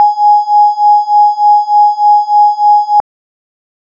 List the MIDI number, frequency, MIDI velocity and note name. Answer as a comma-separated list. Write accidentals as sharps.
80, 830.6 Hz, 100, G#5